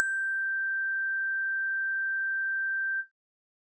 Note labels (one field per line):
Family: keyboard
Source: electronic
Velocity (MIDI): 100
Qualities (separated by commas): bright